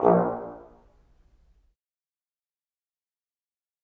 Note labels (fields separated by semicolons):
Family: brass; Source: acoustic; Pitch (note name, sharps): A#1; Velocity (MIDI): 25; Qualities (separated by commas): fast decay, percussive, reverb